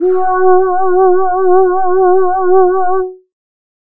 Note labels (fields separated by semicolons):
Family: voice; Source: synthesizer; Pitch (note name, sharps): F#4; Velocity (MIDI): 127